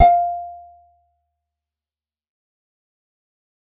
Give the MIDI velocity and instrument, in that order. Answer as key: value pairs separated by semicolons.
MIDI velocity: 127; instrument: acoustic guitar